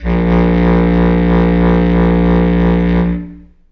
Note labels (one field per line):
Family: reed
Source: acoustic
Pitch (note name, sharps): A#1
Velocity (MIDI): 25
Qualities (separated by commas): long release, reverb